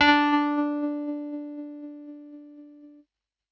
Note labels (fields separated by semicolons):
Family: keyboard; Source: electronic; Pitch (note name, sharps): D4; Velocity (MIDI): 127; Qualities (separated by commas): distorted, tempo-synced